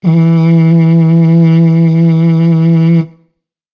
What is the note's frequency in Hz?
164.8 Hz